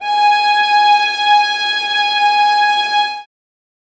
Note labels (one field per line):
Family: string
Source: acoustic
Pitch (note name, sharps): G#5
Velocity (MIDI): 25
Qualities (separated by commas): reverb